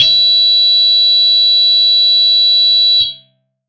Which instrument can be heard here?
electronic guitar